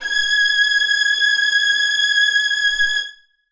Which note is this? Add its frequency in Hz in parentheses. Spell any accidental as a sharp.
G#6 (1661 Hz)